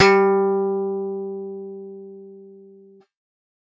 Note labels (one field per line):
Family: guitar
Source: synthesizer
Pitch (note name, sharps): G3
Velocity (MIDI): 100